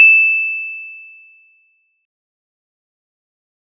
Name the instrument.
electronic keyboard